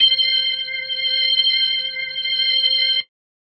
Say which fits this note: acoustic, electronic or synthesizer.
electronic